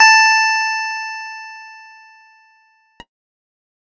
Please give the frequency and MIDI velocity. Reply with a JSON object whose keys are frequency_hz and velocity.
{"frequency_hz": 880, "velocity": 25}